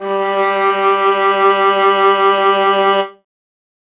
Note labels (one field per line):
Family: string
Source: acoustic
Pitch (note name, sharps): G3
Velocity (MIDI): 50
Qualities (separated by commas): reverb